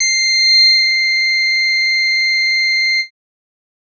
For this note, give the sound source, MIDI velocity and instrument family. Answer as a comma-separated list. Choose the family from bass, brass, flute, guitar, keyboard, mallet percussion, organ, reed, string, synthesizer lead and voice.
synthesizer, 75, bass